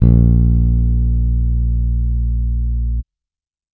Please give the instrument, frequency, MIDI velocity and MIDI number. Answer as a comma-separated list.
electronic bass, 58.27 Hz, 75, 34